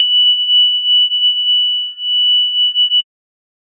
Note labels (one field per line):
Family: mallet percussion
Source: synthesizer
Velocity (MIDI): 127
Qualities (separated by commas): bright, multiphonic, non-linear envelope